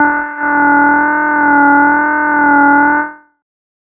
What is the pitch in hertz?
293.7 Hz